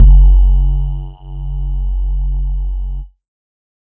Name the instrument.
synthesizer lead